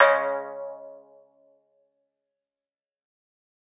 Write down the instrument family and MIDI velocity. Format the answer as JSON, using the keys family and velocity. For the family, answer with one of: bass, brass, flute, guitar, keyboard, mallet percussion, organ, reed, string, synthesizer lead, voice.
{"family": "guitar", "velocity": 50}